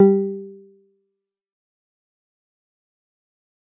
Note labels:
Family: guitar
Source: synthesizer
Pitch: G3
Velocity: 50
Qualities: dark, fast decay, percussive

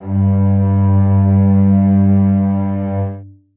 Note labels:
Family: string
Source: acoustic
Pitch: G2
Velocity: 50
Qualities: reverb

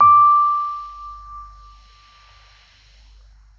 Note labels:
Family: keyboard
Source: electronic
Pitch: D6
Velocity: 25

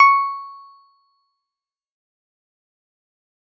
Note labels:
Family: keyboard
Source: electronic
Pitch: C#6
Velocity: 75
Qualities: fast decay, percussive

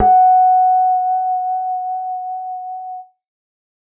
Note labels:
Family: bass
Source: synthesizer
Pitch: F#5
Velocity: 100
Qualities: reverb

